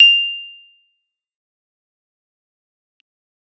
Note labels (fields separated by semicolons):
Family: keyboard; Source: electronic; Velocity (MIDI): 50; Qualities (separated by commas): bright, fast decay, percussive